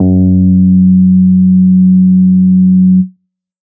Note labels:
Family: bass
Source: synthesizer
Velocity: 127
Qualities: dark

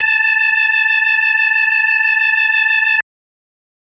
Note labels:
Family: organ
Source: electronic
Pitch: A5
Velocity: 127

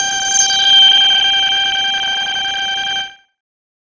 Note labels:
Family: bass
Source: synthesizer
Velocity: 75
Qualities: bright, distorted, non-linear envelope

